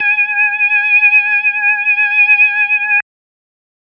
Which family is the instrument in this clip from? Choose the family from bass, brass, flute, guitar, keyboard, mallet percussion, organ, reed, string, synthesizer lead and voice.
organ